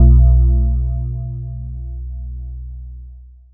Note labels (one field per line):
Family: mallet percussion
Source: electronic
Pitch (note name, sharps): B1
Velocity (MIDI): 50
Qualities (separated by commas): long release